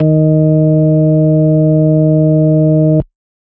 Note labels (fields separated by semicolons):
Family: organ; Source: electronic; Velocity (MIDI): 75